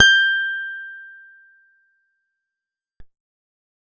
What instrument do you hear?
acoustic guitar